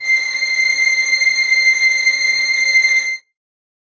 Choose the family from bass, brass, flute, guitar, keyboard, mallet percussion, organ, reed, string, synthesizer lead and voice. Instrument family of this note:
string